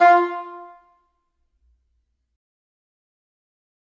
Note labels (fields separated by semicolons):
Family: reed; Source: acoustic; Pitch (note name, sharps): F4; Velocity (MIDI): 75; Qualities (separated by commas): fast decay, percussive, reverb